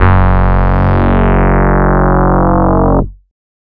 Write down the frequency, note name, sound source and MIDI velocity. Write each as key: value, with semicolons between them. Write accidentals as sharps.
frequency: 46.25 Hz; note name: F#1; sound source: synthesizer; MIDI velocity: 127